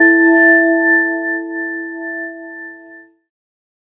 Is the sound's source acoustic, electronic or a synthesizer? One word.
synthesizer